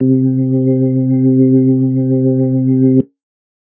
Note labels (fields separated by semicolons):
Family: organ; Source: electronic; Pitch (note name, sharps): C3; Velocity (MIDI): 25